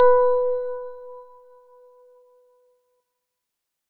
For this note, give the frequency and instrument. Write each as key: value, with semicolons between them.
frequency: 493.9 Hz; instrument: electronic organ